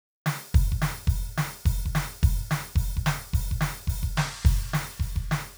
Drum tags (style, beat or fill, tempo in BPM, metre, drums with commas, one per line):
swing
beat
215 BPM
4/4
crash, open hi-hat, snare, kick